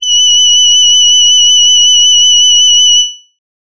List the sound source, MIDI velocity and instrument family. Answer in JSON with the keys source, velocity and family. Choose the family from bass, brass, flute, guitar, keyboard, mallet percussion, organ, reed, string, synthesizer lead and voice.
{"source": "synthesizer", "velocity": 50, "family": "voice"}